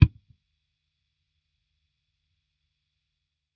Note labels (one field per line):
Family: bass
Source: electronic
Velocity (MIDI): 25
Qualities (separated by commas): percussive